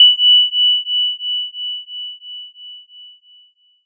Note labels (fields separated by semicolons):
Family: mallet percussion; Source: electronic; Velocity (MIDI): 127; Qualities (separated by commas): bright, multiphonic